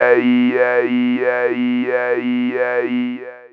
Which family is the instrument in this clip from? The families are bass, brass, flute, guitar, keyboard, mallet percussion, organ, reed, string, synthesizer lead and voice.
voice